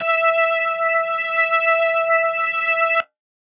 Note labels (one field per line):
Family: organ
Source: electronic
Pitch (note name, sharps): E5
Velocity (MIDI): 50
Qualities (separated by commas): distorted